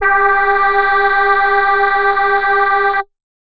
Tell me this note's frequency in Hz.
392 Hz